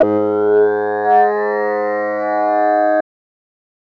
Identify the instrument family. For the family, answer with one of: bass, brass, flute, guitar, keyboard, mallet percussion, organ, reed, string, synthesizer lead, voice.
voice